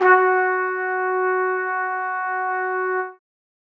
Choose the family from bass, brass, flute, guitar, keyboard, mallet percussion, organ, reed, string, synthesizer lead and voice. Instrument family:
brass